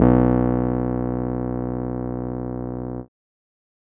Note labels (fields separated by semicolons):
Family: keyboard; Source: electronic; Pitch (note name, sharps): B1; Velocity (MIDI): 100